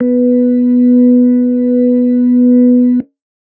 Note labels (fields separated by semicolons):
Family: organ; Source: electronic; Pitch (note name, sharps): B3; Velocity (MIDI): 25; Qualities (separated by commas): dark